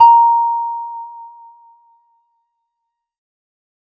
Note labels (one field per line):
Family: guitar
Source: acoustic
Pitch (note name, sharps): A#5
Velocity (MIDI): 100